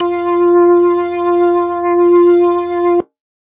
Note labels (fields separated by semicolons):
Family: organ; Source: electronic; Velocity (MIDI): 75